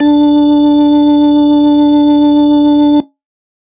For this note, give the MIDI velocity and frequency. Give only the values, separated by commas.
100, 293.7 Hz